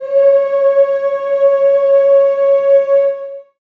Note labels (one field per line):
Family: voice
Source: acoustic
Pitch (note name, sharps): C#5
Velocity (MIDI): 75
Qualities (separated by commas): long release, reverb